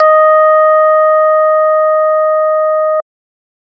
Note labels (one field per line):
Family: organ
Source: electronic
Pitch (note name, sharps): D#5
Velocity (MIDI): 100